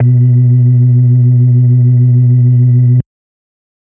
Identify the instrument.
electronic organ